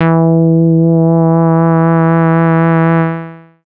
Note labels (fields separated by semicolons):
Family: bass; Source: synthesizer; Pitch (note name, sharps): E3; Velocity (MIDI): 127; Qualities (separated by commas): distorted, long release